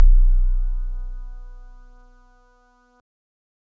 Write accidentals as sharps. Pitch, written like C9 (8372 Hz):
B0 (30.87 Hz)